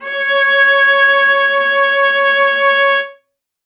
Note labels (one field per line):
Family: string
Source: acoustic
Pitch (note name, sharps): C#5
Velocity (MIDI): 75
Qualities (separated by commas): reverb